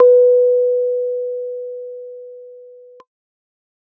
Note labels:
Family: keyboard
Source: electronic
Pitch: B4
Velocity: 25

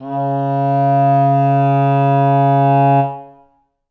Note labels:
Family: reed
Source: acoustic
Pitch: C#3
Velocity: 127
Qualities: reverb

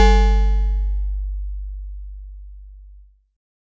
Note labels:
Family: mallet percussion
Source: acoustic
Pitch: G1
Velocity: 127

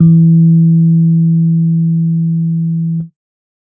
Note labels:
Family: keyboard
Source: electronic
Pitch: E3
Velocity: 25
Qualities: dark

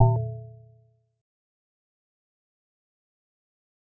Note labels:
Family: mallet percussion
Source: synthesizer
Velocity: 25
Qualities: fast decay, multiphonic, percussive

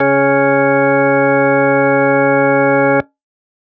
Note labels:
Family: organ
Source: electronic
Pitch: C#3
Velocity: 127

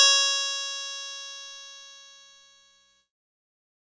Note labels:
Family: keyboard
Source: electronic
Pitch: C#5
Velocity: 75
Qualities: bright, distorted

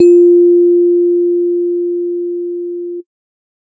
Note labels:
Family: keyboard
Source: electronic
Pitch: F4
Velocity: 75

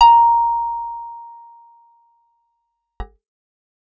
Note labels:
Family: guitar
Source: acoustic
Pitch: A#5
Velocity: 127

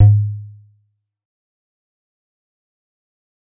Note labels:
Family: guitar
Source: electronic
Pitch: G#2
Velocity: 25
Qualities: dark, fast decay, percussive, reverb

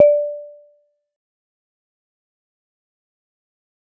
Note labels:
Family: mallet percussion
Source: acoustic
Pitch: D5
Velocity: 75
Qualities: fast decay, percussive

